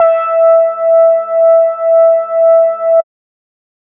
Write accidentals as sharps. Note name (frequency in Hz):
E5 (659.3 Hz)